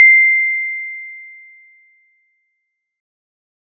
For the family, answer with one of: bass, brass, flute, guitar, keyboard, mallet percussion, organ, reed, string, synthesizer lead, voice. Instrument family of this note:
mallet percussion